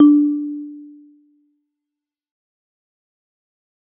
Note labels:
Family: mallet percussion; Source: acoustic; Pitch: D4; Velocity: 50; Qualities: dark, fast decay, reverb

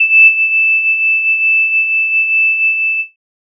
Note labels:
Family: flute; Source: synthesizer; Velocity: 127; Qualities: bright, distorted

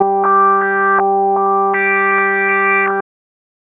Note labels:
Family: bass; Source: synthesizer; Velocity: 25; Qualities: tempo-synced

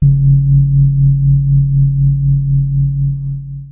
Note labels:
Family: keyboard; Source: electronic; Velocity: 25; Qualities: dark, long release, reverb

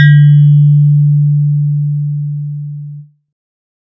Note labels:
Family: synthesizer lead; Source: synthesizer; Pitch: D3; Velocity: 75

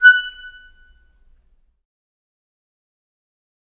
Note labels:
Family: reed; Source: acoustic; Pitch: F#6; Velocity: 50; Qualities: fast decay, percussive, reverb

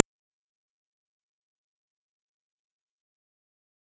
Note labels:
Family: bass; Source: synthesizer; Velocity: 50; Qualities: fast decay, percussive

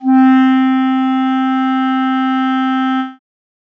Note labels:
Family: reed; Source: acoustic; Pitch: C4; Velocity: 127; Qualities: dark

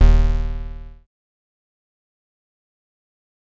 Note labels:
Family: bass; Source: synthesizer; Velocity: 25; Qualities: bright, distorted, fast decay

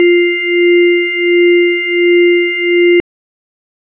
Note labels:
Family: organ; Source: electronic; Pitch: F4; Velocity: 50

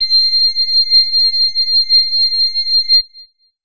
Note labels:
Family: flute; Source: acoustic; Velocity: 25; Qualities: bright

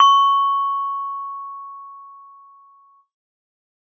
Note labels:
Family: mallet percussion; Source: acoustic; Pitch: C#6; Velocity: 100

